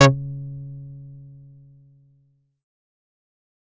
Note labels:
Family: bass; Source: synthesizer; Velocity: 25; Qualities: distorted, fast decay

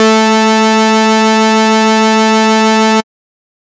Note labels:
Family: bass; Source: synthesizer; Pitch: A3; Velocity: 25; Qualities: bright, distorted

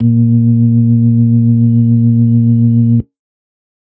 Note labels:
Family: organ; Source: electronic; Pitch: A#2; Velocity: 75

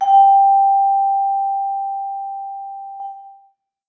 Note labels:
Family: mallet percussion; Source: acoustic; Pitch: G5; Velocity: 75; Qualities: reverb

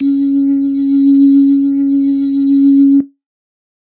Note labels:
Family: organ; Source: electronic; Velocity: 75

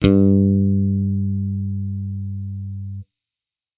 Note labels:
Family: bass; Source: electronic; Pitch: G2; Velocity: 100; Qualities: distorted

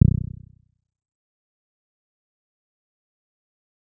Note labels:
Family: bass; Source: synthesizer; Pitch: B0; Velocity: 100; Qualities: dark, fast decay, percussive

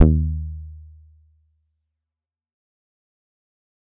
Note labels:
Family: bass; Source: synthesizer; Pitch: D#2; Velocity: 25; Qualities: dark, distorted, fast decay

